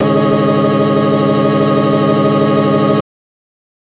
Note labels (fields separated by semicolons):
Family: organ; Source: electronic; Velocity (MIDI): 127